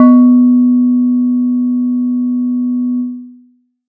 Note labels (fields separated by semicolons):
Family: mallet percussion; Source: acoustic; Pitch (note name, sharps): B3; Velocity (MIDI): 100; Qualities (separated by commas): long release